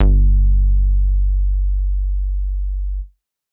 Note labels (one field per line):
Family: bass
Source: synthesizer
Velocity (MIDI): 50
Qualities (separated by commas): dark